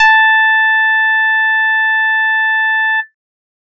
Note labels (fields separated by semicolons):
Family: bass; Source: synthesizer; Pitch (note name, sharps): A5; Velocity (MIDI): 25